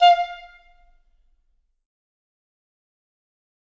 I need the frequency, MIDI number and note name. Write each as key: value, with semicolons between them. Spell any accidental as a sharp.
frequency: 698.5 Hz; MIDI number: 77; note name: F5